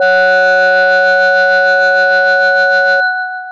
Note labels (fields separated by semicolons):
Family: mallet percussion; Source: electronic; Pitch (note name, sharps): F#3; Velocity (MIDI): 127; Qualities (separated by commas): long release